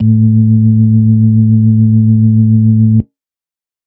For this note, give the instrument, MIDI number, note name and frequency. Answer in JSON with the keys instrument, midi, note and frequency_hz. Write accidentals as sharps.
{"instrument": "electronic organ", "midi": 45, "note": "A2", "frequency_hz": 110}